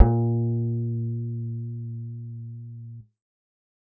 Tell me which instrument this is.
synthesizer bass